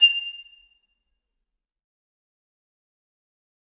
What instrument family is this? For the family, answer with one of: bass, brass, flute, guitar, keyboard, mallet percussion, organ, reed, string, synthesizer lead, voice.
flute